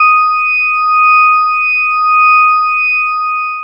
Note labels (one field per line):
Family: bass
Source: synthesizer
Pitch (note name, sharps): D#6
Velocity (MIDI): 100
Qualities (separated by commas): long release